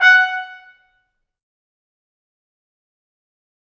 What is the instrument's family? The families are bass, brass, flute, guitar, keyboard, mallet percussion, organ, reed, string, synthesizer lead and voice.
brass